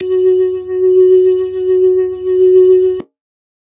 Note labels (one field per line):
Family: organ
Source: electronic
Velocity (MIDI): 50